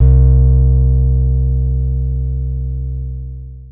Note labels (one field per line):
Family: guitar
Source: acoustic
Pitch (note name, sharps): C2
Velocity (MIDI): 50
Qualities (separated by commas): dark, long release